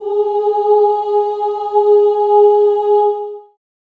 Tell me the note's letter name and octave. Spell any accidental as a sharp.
G#4